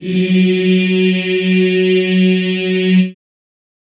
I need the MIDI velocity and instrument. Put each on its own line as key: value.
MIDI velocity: 75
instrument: acoustic voice